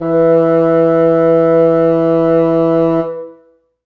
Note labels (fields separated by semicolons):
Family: reed; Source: acoustic; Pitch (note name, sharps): E3; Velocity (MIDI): 100; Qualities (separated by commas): reverb